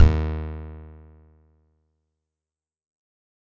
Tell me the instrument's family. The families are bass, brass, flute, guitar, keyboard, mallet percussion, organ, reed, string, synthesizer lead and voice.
guitar